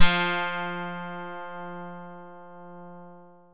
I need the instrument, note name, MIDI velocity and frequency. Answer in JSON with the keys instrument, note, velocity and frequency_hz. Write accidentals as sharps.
{"instrument": "synthesizer guitar", "note": "F3", "velocity": 50, "frequency_hz": 174.6}